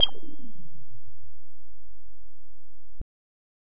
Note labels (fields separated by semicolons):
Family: bass; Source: synthesizer; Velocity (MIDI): 50; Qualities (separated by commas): bright, distorted